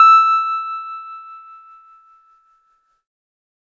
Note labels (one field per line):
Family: keyboard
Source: electronic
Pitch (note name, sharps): E6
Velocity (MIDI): 25